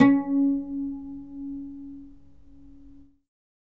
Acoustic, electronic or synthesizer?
acoustic